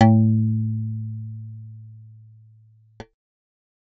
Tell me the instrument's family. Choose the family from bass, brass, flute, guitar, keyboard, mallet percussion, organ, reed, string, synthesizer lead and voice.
bass